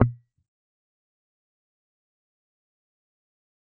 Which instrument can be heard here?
electronic guitar